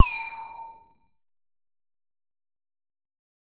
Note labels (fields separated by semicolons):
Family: bass; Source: synthesizer; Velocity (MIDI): 75; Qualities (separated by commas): fast decay, percussive